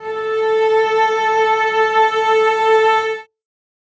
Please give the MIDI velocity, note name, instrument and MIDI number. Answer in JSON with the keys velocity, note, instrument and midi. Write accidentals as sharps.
{"velocity": 75, "note": "A4", "instrument": "acoustic string instrument", "midi": 69}